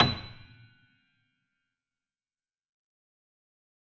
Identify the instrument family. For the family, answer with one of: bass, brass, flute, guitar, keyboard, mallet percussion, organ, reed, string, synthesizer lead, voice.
keyboard